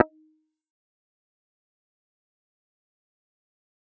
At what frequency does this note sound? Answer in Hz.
311.1 Hz